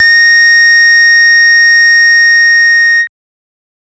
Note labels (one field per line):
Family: bass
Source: synthesizer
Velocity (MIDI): 50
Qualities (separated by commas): bright, distorted, multiphonic